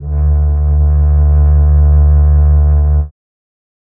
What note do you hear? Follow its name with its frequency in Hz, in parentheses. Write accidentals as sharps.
D2 (73.42 Hz)